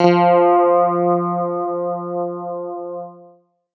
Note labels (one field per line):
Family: guitar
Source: electronic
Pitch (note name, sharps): F3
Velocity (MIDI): 75